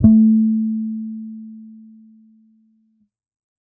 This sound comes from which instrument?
electronic bass